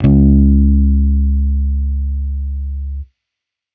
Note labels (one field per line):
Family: bass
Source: electronic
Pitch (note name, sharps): C#2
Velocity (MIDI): 25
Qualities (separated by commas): distorted